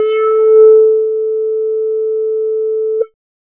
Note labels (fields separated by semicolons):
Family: bass; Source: synthesizer; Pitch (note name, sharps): A4; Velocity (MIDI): 75; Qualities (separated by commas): dark, distorted